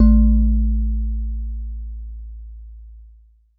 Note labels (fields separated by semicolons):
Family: mallet percussion; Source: acoustic; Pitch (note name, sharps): A1; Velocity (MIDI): 75; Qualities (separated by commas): dark